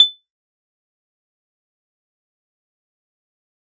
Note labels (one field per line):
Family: guitar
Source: acoustic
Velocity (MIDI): 127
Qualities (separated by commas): fast decay, percussive